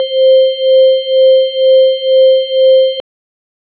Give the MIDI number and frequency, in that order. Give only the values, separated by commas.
72, 523.3 Hz